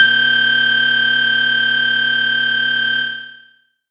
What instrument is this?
synthesizer bass